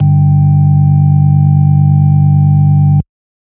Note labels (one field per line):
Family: organ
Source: electronic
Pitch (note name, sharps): G1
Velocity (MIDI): 75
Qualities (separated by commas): dark